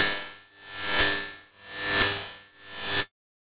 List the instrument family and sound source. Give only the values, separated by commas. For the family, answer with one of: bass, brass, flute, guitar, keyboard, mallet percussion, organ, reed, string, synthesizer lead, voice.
guitar, electronic